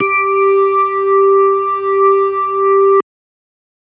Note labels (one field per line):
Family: organ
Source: electronic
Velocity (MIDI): 75